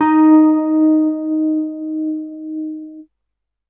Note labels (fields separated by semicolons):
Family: keyboard; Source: electronic; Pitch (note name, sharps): D#4; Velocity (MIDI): 100